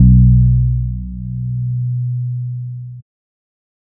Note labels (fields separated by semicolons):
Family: bass; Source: synthesizer; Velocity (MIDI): 50